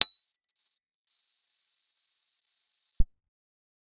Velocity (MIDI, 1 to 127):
50